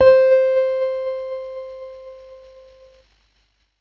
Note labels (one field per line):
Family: keyboard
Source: electronic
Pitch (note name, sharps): C5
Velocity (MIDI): 50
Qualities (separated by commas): distorted, tempo-synced